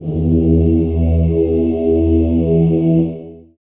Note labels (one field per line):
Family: voice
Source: acoustic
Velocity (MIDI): 25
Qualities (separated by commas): dark, long release, reverb